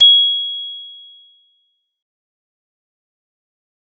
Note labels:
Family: mallet percussion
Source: acoustic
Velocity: 100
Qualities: bright, fast decay

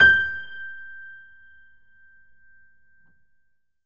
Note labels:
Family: keyboard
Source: acoustic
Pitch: G6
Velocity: 75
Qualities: reverb

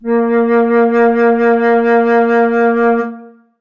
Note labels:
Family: flute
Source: acoustic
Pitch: A#3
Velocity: 100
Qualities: reverb

